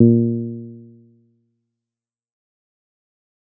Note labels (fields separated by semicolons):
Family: bass; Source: synthesizer; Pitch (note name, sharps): A#2; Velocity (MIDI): 50; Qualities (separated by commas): dark, fast decay